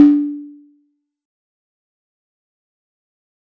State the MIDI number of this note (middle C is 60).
62